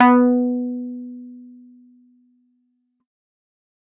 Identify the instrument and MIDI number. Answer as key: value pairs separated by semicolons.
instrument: electronic keyboard; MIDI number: 59